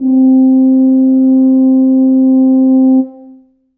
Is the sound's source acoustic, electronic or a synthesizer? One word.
acoustic